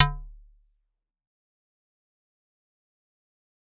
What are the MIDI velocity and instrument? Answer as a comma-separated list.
75, acoustic mallet percussion instrument